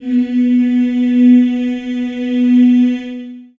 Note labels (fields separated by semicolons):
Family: voice; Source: acoustic; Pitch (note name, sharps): B3; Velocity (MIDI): 25; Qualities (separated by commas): long release, reverb